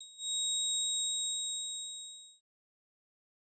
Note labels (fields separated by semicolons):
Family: bass; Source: synthesizer; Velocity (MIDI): 25; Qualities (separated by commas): bright, distorted, fast decay